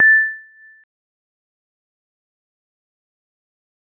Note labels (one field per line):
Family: mallet percussion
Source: acoustic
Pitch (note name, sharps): A6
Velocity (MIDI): 25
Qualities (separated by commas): fast decay, non-linear envelope, percussive